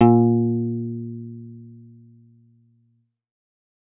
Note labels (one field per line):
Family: guitar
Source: electronic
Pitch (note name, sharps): A#2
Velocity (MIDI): 127